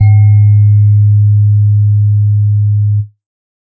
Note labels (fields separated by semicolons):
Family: keyboard; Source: electronic; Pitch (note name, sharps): G#2; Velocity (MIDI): 50